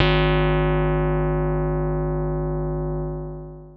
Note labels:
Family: keyboard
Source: electronic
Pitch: G#1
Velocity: 50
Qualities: distorted, long release

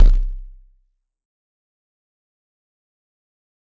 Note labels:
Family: mallet percussion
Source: acoustic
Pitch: C1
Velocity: 100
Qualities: fast decay, percussive

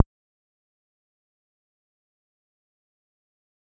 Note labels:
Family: bass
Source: synthesizer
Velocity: 75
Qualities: fast decay, percussive

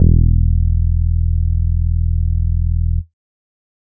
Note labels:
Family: bass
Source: synthesizer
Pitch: E1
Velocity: 100

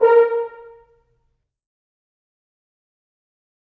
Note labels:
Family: brass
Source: acoustic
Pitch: A#4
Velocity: 75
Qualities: fast decay, reverb

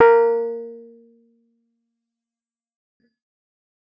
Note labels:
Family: keyboard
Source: electronic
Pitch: A#4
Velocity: 75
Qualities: fast decay

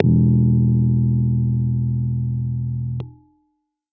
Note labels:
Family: keyboard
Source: electronic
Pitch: E1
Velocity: 50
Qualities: dark

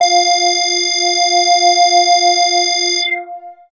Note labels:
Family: bass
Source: synthesizer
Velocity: 127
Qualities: distorted, long release, multiphonic

